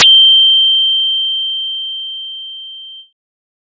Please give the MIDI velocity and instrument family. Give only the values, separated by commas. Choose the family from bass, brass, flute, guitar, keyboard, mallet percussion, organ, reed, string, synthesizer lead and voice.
50, bass